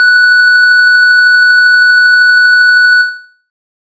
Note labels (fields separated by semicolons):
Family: bass; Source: synthesizer; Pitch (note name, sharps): F#6; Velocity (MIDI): 100